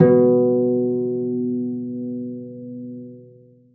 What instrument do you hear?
acoustic string instrument